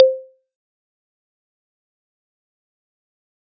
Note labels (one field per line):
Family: mallet percussion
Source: acoustic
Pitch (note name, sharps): C5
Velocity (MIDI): 100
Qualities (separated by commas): fast decay, percussive